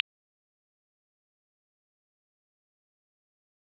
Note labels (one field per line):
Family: guitar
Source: electronic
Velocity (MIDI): 127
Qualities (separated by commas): fast decay, percussive